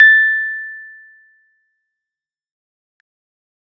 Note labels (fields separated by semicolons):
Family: keyboard; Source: electronic; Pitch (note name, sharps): A6; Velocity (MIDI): 25; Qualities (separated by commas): fast decay